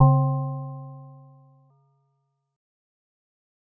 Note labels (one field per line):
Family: mallet percussion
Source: synthesizer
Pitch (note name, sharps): C#3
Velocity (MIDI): 50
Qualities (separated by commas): fast decay, multiphonic